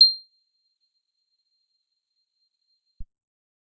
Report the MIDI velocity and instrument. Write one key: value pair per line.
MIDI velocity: 127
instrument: acoustic guitar